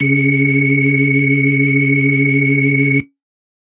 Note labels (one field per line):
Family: organ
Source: electronic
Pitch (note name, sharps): C#3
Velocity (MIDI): 50